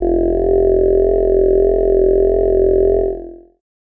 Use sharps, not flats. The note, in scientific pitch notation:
F1